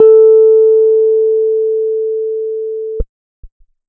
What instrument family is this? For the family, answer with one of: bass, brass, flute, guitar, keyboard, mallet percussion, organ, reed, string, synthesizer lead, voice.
keyboard